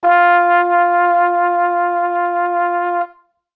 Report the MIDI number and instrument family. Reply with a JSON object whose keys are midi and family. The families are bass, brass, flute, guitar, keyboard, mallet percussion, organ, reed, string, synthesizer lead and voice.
{"midi": 65, "family": "brass"}